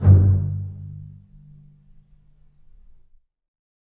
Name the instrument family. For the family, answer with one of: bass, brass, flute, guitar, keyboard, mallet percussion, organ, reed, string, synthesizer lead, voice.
string